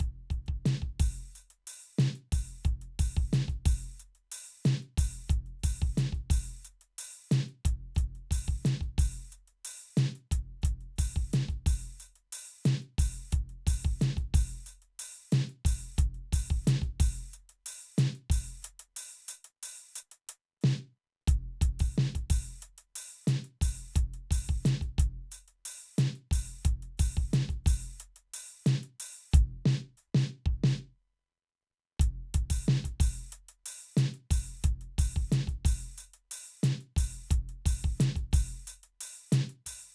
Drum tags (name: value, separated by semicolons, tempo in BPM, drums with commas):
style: hip-hop; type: beat; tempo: 90 BPM; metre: 4/4; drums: closed hi-hat, open hi-hat, hi-hat pedal, snare, kick